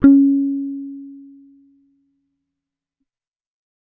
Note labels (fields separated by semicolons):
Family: bass; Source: electronic; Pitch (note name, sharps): C#4; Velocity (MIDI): 75; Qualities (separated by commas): fast decay